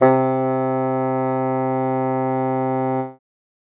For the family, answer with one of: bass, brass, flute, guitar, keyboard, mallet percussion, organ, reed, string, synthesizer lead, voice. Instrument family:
reed